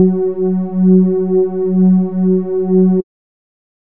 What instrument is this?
synthesizer bass